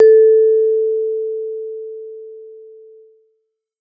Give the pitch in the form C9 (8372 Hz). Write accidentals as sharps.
A4 (440 Hz)